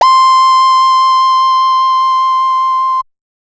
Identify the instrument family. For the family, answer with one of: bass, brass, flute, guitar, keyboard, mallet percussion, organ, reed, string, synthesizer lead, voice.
bass